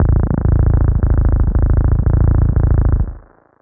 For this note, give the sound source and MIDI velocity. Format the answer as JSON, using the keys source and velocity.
{"source": "synthesizer", "velocity": 100}